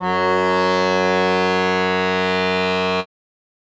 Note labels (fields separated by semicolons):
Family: reed; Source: acoustic; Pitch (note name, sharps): F#2; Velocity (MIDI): 127